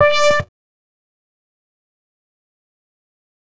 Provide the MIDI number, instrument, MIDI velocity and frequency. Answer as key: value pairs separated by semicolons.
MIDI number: 74; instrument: synthesizer bass; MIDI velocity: 100; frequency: 587.3 Hz